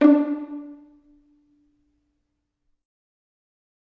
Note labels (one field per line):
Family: string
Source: acoustic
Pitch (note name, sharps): D4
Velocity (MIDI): 127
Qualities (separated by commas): dark, percussive, reverb